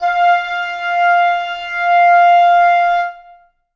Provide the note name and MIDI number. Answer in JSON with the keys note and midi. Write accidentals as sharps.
{"note": "F5", "midi": 77}